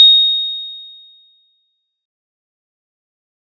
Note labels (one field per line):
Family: mallet percussion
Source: acoustic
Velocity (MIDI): 25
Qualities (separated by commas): bright, fast decay